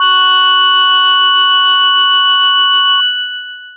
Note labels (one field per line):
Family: mallet percussion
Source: electronic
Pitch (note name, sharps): F#4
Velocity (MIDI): 127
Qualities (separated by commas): bright, long release